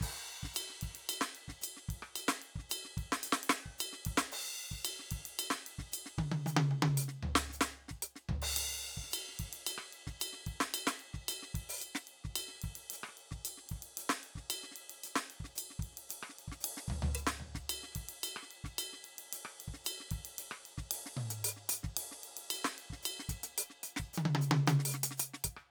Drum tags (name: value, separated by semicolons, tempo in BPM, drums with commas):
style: songo; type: beat; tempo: 112 BPM; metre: 4/4; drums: crash, ride, ride bell, closed hi-hat, open hi-hat, hi-hat pedal, percussion, snare, cross-stick, high tom, mid tom, floor tom, kick